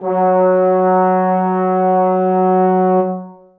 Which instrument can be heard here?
acoustic brass instrument